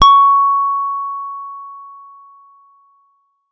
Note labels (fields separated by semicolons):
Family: guitar; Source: electronic; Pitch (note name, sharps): C#6; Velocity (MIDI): 25